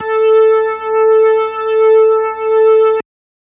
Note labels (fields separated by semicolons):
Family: organ; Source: electronic; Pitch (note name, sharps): A4; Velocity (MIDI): 25; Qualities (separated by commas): distorted